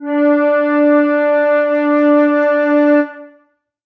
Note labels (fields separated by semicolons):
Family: flute; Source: acoustic; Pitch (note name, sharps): D4; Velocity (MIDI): 100; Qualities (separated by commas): dark, reverb